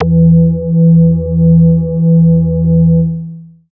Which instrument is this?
synthesizer bass